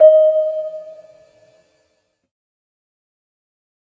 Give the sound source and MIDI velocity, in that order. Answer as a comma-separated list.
electronic, 100